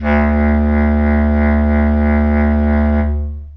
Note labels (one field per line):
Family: reed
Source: acoustic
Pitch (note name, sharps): D2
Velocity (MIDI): 50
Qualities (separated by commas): long release, reverb